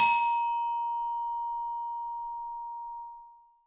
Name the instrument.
acoustic mallet percussion instrument